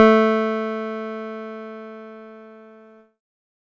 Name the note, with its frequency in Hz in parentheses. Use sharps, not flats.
A3 (220 Hz)